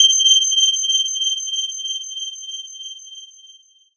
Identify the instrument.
electronic mallet percussion instrument